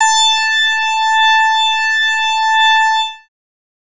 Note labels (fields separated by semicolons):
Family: bass; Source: synthesizer; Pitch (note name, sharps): A5; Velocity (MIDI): 50; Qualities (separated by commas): bright, distorted